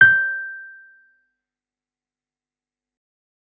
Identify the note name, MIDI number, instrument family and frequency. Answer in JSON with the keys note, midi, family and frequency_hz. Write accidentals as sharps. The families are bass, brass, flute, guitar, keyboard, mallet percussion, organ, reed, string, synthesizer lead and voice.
{"note": "G6", "midi": 91, "family": "keyboard", "frequency_hz": 1568}